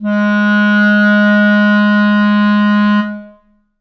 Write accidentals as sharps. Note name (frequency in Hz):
G#3 (207.7 Hz)